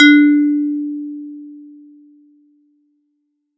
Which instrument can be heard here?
acoustic mallet percussion instrument